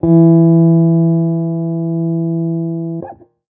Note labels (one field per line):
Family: guitar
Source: electronic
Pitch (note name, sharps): E3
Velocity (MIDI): 25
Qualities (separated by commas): non-linear envelope